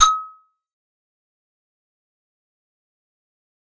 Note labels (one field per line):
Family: keyboard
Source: acoustic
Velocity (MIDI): 127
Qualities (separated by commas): fast decay, percussive